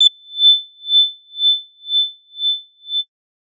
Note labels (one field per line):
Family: bass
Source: synthesizer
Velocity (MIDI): 100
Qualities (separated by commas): bright, distorted